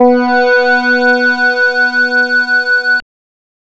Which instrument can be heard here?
synthesizer bass